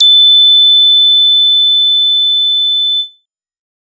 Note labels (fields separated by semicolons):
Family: bass; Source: synthesizer; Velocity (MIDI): 50; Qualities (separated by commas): bright, distorted